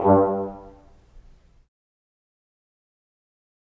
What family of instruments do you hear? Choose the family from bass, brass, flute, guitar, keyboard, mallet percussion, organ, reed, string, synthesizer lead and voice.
brass